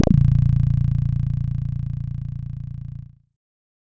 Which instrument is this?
synthesizer bass